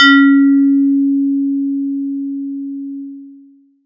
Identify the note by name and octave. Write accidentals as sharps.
C#4